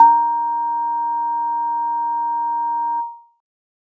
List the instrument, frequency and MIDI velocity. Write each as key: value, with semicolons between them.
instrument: electronic keyboard; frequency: 932.3 Hz; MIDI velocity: 100